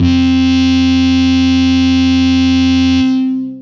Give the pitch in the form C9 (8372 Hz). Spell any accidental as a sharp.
F2 (87.31 Hz)